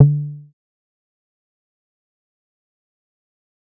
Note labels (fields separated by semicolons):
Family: bass; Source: synthesizer; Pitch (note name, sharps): D3; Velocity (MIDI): 75; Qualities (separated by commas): dark, fast decay, percussive